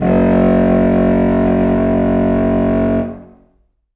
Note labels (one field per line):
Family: reed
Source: acoustic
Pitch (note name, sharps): F#1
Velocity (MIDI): 100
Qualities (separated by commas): distorted, reverb